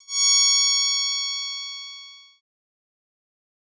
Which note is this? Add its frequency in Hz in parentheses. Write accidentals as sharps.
C#6 (1109 Hz)